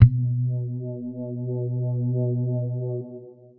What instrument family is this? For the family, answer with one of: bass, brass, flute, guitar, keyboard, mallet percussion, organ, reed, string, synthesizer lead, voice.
guitar